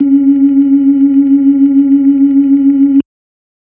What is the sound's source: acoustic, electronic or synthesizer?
electronic